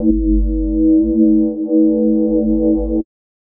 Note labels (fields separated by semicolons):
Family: mallet percussion; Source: electronic; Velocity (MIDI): 50; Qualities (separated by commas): multiphonic, non-linear envelope